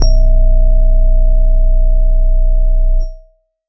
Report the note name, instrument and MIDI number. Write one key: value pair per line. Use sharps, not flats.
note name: B0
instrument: electronic keyboard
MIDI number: 23